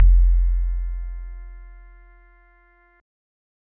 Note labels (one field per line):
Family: keyboard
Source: electronic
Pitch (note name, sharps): F1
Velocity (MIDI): 50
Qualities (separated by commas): dark